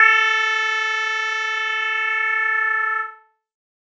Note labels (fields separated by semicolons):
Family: keyboard; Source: electronic; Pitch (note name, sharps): A4; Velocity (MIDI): 75; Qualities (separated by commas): distorted, multiphonic